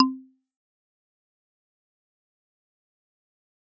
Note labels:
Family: mallet percussion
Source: acoustic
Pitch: C4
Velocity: 50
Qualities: fast decay, percussive

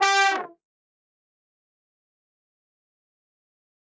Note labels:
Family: brass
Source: acoustic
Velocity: 75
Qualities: bright, fast decay, percussive, reverb

